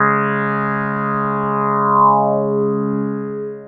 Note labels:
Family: synthesizer lead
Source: synthesizer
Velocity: 50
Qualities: long release

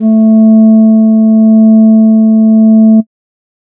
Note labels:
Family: flute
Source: synthesizer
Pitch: A3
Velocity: 25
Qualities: dark

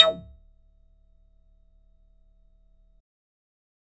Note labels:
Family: bass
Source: synthesizer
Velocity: 50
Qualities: percussive

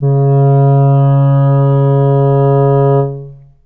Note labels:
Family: reed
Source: acoustic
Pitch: C#3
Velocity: 75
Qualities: dark, long release, reverb

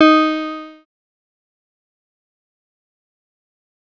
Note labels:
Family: synthesizer lead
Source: synthesizer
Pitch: D#4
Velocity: 75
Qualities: distorted, fast decay

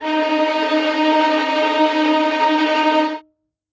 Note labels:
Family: string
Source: acoustic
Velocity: 100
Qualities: bright, non-linear envelope, reverb

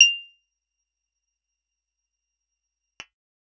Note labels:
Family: guitar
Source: acoustic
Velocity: 75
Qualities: fast decay, percussive

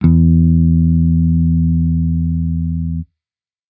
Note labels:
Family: bass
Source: electronic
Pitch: E2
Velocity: 75

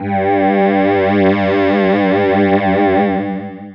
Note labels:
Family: voice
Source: synthesizer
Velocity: 100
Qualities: distorted, long release

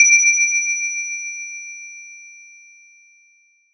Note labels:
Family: mallet percussion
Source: acoustic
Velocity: 100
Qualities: bright, multiphonic

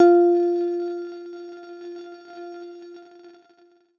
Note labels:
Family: guitar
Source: electronic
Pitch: F4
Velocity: 127

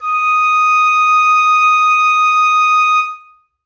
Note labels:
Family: reed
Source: acoustic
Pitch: D#6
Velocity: 50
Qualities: reverb

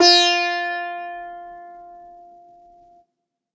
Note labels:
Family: guitar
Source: acoustic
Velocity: 75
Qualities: bright

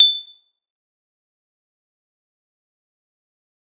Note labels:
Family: mallet percussion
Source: acoustic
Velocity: 127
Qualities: bright, fast decay, percussive, reverb

